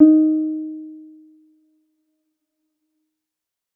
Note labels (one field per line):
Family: keyboard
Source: electronic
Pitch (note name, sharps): D#4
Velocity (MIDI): 25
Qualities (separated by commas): dark